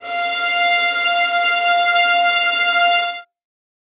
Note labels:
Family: string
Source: acoustic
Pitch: F5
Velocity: 25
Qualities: reverb

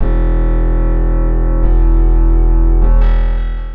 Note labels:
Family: guitar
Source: acoustic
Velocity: 100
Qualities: reverb

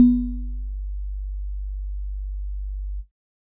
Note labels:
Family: keyboard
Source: electronic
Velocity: 100

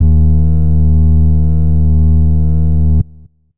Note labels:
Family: flute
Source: acoustic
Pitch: D#2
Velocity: 127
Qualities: dark

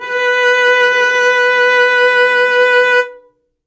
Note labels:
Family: string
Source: acoustic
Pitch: B4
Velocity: 75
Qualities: reverb

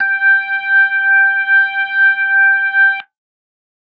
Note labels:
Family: organ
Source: electronic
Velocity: 127

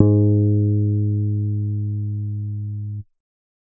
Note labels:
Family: bass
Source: synthesizer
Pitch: G#2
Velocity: 100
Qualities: dark, reverb

